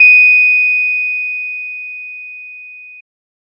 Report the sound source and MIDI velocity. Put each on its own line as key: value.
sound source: synthesizer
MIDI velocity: 50